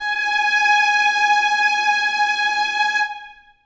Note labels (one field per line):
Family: string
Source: acoustic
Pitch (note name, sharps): G#5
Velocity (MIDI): 75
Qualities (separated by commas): reverb